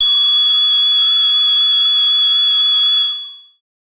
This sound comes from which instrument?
synthesizer voice